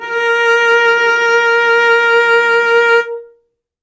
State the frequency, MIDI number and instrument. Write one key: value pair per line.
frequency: 466.2 Hz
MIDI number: 70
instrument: acoustic string instrument